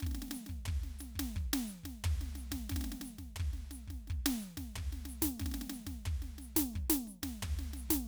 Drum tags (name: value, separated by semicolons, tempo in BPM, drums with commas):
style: samba; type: beat; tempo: 89 BPM; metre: 4/4; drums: hi-hat pedal, snare, floor tom, kick